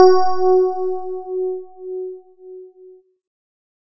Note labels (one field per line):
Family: keyboard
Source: electronic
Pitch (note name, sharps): F#4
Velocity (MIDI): 100